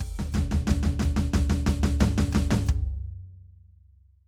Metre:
4/4